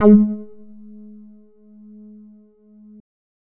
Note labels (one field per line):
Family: bass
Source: synthesizer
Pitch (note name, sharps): G#3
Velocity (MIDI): 50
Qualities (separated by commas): dark, distorted, percussive